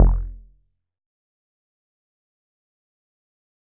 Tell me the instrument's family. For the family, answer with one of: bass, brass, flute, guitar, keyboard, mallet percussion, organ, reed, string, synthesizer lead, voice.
bass